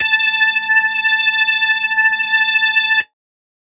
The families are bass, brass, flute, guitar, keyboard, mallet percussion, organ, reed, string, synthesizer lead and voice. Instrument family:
keyboard